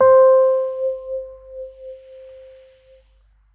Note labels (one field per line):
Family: keyboard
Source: electronic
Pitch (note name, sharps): C5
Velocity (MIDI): 50